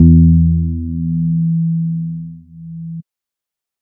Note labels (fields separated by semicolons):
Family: bass; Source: synthesizer; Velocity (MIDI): 127